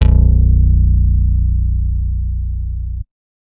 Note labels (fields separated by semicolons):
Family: guitar; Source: acoustic; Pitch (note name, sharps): A#0; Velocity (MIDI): 75